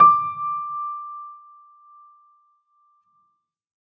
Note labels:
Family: keyboard; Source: acoustic; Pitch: D6; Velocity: 75; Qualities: reverb

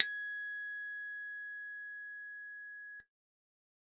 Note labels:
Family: keyboard; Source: electronic; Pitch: G#6; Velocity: 100

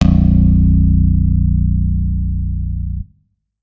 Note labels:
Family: guitar; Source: electronic; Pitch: A#0; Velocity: 127; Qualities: reverb

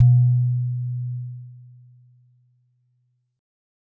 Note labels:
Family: mallet percussion; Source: acoustic; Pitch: B2; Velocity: 50; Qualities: dark

